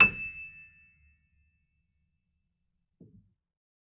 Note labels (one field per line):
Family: keyboard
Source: acoustic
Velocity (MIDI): 75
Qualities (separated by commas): percussive